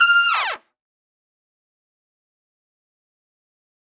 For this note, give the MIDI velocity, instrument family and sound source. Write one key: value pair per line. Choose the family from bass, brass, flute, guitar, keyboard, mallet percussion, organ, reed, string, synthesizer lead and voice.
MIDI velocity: 50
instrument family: brass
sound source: acoustic